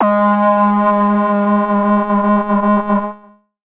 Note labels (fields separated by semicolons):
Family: synthesizer lead; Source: synthesizer; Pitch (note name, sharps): G#3; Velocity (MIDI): 100; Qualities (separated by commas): distorted, multiphonic, non-linear envelope